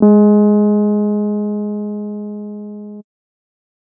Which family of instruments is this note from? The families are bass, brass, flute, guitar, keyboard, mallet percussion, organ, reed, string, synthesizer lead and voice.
keyboard